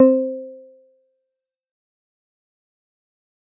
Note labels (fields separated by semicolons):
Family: guitar; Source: synthesizer; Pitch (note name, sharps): C4; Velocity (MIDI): 50; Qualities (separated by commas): dark, fast decay, percussive